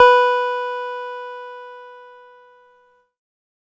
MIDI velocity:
50